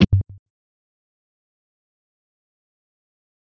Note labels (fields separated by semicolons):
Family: guitar; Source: electronic; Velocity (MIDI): 25; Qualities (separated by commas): distorted, fast decay, percussive, tempo-synced